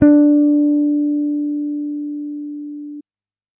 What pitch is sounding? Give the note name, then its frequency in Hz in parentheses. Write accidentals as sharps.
D4 (293.7 Hz)